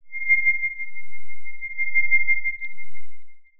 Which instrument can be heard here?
synthesizer lead